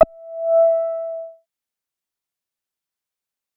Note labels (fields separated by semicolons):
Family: bass; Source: synthesizer; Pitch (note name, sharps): E5; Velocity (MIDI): 50; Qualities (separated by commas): distorted, fast decay